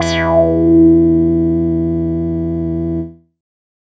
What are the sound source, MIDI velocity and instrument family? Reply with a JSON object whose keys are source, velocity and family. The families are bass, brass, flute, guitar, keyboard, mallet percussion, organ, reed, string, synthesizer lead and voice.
{"source": "synthesizer", "velocity": 75, "family": "bass"}